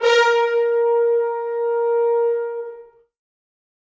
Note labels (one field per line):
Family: brass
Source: acoustic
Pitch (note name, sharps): A#4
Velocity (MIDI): 50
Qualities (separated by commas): bright, reverb